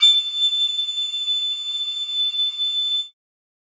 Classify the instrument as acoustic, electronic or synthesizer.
acoustic